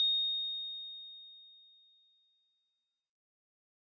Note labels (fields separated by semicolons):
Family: mallet percussion; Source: acoustic; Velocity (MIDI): 100; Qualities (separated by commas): bright